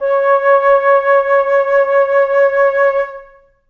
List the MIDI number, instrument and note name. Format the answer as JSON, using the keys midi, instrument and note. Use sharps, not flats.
{"midi": 73, "instrument": "acoustic flute", "note": "C#5"}